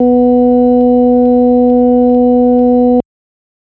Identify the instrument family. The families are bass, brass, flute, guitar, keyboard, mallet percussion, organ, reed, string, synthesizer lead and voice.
organ